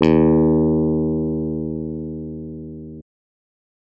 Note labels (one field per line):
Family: keyboard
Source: electronic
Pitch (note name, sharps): D#2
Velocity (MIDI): 100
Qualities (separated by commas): distorted